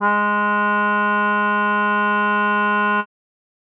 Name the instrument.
acoustic reed instrument